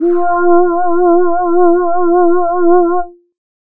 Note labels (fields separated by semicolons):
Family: voice; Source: synthesizer; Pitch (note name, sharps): F4; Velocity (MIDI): 127